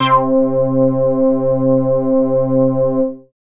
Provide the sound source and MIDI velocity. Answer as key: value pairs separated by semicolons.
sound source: synthesizer; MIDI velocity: 50